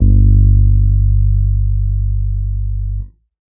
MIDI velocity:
75